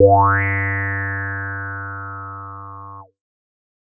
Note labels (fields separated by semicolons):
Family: bass; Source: synthesizer; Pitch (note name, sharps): G2; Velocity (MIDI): 75